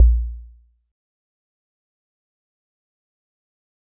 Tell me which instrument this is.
acoustic mallet percussion instrument